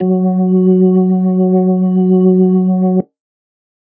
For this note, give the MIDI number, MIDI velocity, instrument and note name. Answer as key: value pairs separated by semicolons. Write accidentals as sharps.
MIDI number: 54; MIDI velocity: 127; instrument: electronic organ; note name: F#3